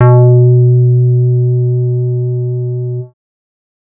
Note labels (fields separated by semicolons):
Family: bass; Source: synthesizer; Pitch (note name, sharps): B2; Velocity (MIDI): 127; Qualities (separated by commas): dark